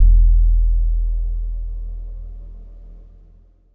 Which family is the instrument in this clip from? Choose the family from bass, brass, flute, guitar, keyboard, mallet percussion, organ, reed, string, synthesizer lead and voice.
guitar